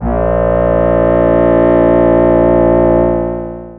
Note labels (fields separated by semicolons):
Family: voice; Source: synthesizer; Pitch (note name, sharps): A#1; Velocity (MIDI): 127; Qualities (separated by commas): distorted, long release